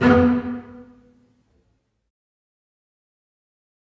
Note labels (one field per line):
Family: string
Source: acoustic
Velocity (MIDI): 50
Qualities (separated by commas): fast decay, reverb